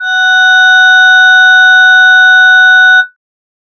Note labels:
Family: voice; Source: synthesizer; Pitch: F#5; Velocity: 75

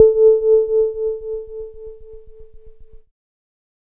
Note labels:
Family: keyboard; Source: electronic; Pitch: A4; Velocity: 100; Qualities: dark

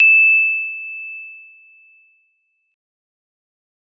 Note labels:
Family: keyboard; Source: electronic; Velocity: 25; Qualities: bright

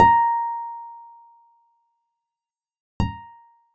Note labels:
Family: guitar; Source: acoustic; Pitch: A#5; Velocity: 100

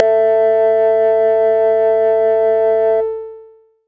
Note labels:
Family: bass; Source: synthesizer; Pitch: A3; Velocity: 127; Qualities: long release, multiphonic

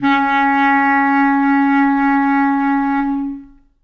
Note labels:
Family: reed; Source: acoustic; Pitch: C#4; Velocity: 25; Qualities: long release, reverb

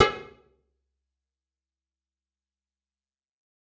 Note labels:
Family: guitar; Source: electronic; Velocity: 75; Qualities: bright, fast decay, percussive, reverb

